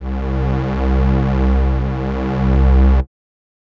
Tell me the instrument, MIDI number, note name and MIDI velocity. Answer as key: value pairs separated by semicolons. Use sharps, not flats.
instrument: acoustic reed instrument; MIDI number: 36; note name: C2; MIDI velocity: 75